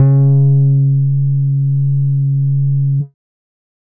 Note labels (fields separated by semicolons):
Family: bass; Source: synthesizer; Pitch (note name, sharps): C#3; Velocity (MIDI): 75